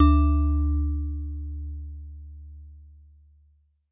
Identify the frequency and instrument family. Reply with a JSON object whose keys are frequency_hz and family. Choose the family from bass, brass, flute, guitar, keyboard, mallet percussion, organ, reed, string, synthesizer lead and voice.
{"frequency_hz": 73.42, "family": "mallet percussion"}